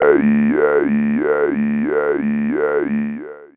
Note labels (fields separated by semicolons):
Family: voice; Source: synthesizer; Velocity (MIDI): 75; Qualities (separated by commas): long release, non-linear envelope, tempo-synced